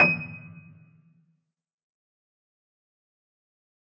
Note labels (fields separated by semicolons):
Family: keyboard; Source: acoustic; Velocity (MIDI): 75; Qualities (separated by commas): fast decay, percussive, reverb